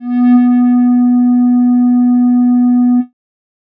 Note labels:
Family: bass; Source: synthesizer; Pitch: B3; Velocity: 127; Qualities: dark

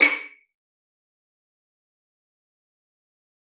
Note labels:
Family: string; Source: acoustic; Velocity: 25; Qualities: fast decay, percussive, reverb

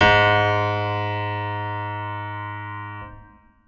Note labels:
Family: organ; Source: electronic; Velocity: 100; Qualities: reverb

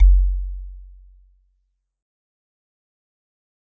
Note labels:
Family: mallet percussion; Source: acoustic; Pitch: F#1; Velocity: 50; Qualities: dark, fast decay

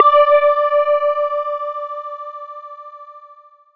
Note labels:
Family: mallet percussion; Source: electronic; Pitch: D5; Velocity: 25; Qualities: bright, distorted, long release, non-linear envelope

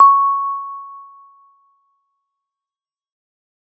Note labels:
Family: mallet percussion; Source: acoustic; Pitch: C#6; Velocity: 50; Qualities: fast decay

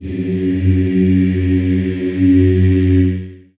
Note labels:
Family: voice; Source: acoustic; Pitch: F#2; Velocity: 50; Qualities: long release, reverb

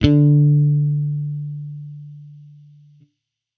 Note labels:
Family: bass; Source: electronic; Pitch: D3; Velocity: 127; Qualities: distorted

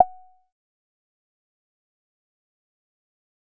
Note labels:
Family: bass; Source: synthesizer; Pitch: F#5; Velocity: 50; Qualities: fast decay, percussive

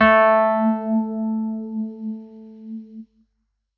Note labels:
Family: keyboard; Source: electronic; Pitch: A3; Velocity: 100

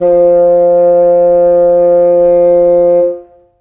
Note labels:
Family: reed; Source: acoustic; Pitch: F3; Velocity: 25; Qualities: reverb

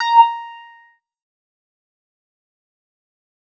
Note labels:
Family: bass; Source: synthesizer; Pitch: A#5; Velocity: 25; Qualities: distorted, fast decay, percussive

